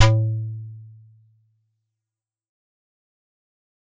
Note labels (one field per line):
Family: keyboard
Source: acoustic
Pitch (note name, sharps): A2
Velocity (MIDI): 100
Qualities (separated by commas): fast decay